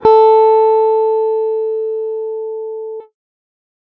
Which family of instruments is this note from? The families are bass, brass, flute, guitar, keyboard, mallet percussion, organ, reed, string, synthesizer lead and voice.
guitar